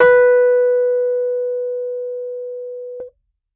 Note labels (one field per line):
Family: keyboard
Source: electronic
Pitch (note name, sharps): B4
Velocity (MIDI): 127